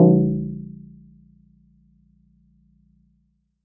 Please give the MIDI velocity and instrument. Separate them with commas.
50, acoustic mallet percussion instrument